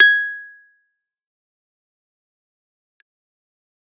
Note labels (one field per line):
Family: keyboard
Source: electronic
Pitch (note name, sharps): G#6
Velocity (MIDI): 75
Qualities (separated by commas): fast decay, percussive